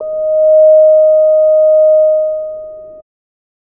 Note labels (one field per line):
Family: bass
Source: synthesizer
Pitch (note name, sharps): D#5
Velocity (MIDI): 100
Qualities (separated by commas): distorted